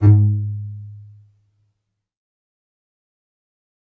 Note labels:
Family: string; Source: acoustic; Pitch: G#2; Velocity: 75; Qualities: fast decay, reverb

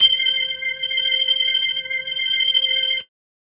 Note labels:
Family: organ; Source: electronic; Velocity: 50; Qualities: bright

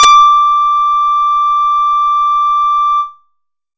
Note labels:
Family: bass; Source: synthesizer; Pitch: D6; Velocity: 127; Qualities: distorted, tempo-synced

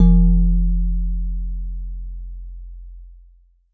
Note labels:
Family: mallet percussion; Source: acoustic; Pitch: F1; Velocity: 50; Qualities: dark

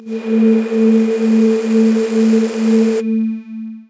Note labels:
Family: voice; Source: synthesizer; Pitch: A3; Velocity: 127; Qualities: distorted, long release

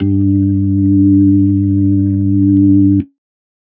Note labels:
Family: organ; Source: electronic; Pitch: G2; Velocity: 50

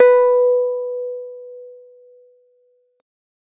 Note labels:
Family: keyboard; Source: electronic; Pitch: B4; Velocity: 75

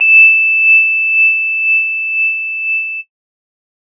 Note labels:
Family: bass; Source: synthesizer; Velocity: 127; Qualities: bright, distorted

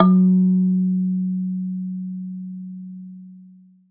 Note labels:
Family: mallet percussion; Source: acoustic; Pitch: F#3; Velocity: 25; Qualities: long release, reverb

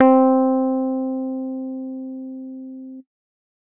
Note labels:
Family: keyboard; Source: electronic; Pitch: C4; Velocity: 127; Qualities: dark

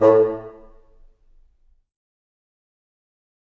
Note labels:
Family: reed; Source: acoustic; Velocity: 100; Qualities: fast decay, percussive, reverb

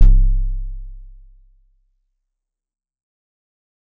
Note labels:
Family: keyboard; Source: acoustic; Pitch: C1; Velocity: 25; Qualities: fast decay

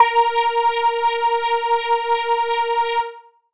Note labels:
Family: keyboard; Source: electronic; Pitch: A#4; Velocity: 127; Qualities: bright, distorted

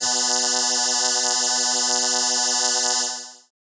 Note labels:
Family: keyboard; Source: synthesizer; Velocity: 100; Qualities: bright

